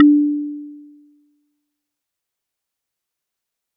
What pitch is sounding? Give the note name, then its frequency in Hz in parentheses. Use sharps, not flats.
D4 (293.7 Hz)